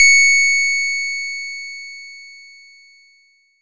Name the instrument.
synthesizer bass